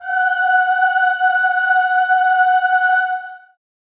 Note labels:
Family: voice; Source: acoustic; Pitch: F#5; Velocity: 100; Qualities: reverb

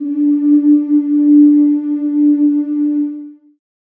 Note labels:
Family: voice; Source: acoustic; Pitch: D4; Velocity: 75; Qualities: reverb

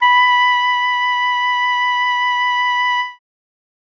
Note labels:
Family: reed; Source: acoustic; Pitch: B5; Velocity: 100; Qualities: bright

